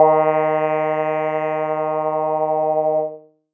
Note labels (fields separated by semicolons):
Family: keyboard; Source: electronic; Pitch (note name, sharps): D#3; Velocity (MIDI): 50; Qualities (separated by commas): distorted, multiphonic